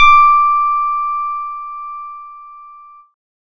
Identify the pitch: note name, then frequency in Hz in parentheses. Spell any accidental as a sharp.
D6 (1175 Hz)